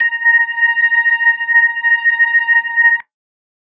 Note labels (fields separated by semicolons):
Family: organ; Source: electronic; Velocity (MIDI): 75